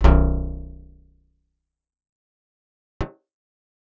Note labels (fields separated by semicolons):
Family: guitar; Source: acoustic; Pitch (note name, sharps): B0; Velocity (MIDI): 50; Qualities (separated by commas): fast decay, reverb